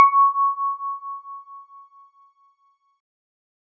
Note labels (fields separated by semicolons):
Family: keyboard; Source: electronic; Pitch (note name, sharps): C#6; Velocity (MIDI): 100